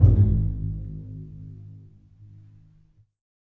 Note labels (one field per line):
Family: string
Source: acoustic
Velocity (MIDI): 75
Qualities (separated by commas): dark, reverb